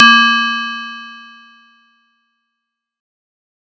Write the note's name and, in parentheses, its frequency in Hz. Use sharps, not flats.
A#3 (233.1 Hz)